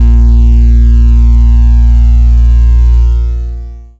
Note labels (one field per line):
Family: bass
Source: synthesizer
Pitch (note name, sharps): A#1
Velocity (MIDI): 127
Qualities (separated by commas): bright, distorted, long release